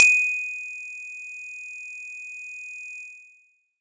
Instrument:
acoustic mallet percussion instrument